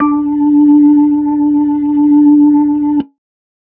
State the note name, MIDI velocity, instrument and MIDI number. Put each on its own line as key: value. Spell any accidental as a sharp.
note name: D4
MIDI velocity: 50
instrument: electronic organ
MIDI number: 62